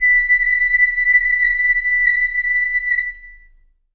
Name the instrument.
acoustic reed instrument